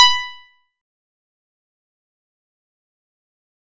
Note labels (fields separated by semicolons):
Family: guitar; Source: acoustic; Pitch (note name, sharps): B5; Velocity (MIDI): 25; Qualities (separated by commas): distorted, fast decay, percussive